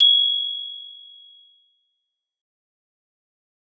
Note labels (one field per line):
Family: mallet percussion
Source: acoustic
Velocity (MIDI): 50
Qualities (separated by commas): bright, fast decay